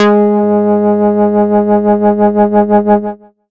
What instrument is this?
synthesizer bass